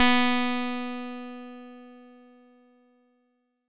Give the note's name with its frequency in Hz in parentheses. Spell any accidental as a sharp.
B3 (246.9 Hz)